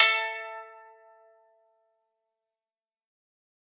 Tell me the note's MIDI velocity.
75